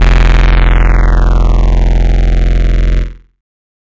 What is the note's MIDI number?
17